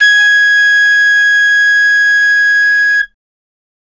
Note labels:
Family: flute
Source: acoustic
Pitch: G#6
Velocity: 100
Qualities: bright

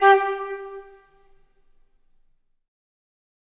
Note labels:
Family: flute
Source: acoustic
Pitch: G4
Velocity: 25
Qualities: fast decay, reverb

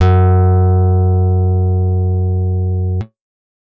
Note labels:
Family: guitar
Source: acoustic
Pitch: F#2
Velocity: 50

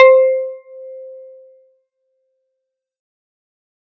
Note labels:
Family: guitar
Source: synthesizer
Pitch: C5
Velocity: 50

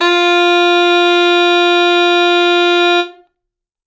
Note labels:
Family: reed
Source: acoustic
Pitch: F4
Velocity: 127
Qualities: reverb

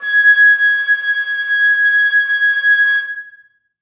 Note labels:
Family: flute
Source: acoustic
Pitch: G#6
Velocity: 127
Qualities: reverb

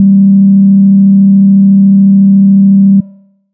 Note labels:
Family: bass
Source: synthesizer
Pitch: G3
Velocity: 50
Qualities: dark

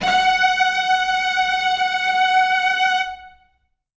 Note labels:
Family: string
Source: acoustic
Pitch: F#5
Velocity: 127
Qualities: reverb

